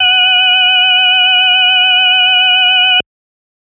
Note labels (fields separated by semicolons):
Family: organ; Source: electronic; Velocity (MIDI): 127; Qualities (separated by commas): multiphonic